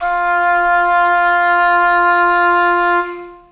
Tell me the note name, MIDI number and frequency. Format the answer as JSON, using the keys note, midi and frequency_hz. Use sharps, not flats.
{"note": "F4", "midi": 65, "frequency_hz": 349.2}